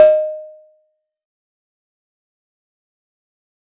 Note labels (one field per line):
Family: mallet percussion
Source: acoustic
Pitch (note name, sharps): D#5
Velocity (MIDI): 100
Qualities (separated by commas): fast decay, percussive